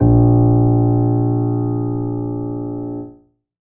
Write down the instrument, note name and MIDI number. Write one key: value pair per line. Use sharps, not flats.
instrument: acoustic keyboard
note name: A#1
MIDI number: 34